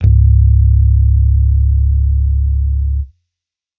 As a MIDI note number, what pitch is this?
25